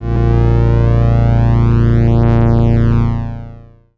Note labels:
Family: organ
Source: electronic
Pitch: A#0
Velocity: 127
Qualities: distorted, long release

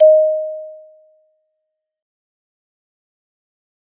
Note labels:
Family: mallet percussion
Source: acoustic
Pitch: D#5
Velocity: 75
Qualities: fast decay

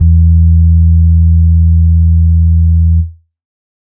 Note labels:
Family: organ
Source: electronic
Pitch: E2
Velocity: 127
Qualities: dark

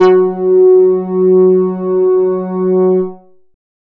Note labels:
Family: bass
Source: synthesizer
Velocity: 75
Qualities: distorted

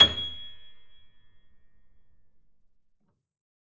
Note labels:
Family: keyboard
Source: acoustic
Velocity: 75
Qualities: reverb

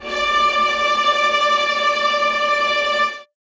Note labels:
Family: string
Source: acoustic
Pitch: D5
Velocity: 50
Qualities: bright, non-linear envelope, reverb

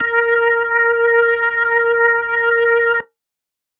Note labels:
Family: organ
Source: electronic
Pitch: A#4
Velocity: 127

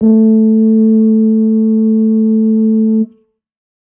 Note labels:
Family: brass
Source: acoustic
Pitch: A3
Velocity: 25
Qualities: dark

